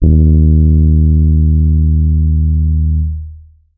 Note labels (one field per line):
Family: keyboard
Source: electronic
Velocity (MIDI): 127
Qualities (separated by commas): dark, long release